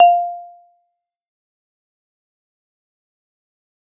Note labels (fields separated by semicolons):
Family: mallet percussion; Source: acoustic; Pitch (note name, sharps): F5; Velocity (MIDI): 100; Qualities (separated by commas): fast decay, percussive